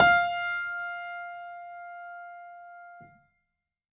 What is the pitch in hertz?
698.5 Hz